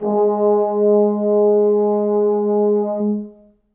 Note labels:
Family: brass; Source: acoustic; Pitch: G#3; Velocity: 50; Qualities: dark, reverb

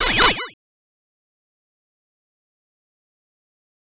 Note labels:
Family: bass; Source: synthesizer; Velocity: 75; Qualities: bright, distorted, fast decay, multiphonic

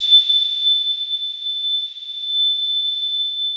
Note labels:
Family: mallet percussion; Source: electronic; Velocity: 75; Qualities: bright, long release, non-linear envelope

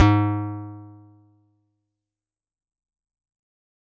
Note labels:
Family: guitar; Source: electronic; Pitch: G#2; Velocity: 50; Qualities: fast decay

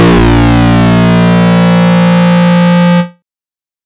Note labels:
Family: bass; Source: synthesizer; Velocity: 127; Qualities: bright, distorted

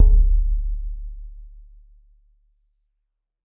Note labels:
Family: mallet percussion; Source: acoustic; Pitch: D1; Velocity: 127; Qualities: dark, reverb

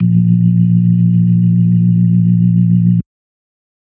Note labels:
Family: organ; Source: electronic; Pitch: A#1; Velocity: 100; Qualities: dark

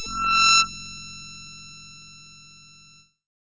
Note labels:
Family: keyboard; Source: synthesizer; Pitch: E6; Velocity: 25; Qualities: bright, distorted

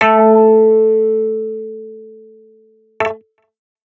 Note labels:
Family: guitar; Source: electronic; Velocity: 75; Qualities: distorted

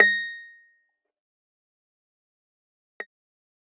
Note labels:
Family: guitar; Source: electronic; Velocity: 100; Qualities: fast decay, percussive

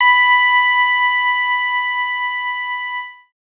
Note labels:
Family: bass; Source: synthesizer; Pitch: B5; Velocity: 25; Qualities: bright, distorted

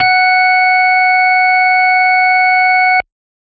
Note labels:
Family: organ; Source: electronic; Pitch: F#5; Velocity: 100

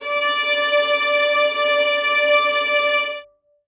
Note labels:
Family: string; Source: acoustic; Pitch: D5; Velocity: 127; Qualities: reverb

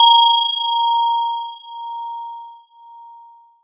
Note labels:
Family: mallet percussion; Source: electronic; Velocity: 127; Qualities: multiphonic

